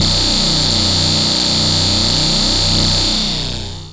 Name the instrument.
synthesizer bass